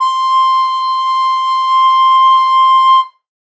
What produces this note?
acoustic flute